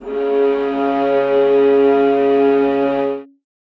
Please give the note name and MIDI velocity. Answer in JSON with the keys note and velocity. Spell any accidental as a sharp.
{"note": "C#3", "velocity": 25}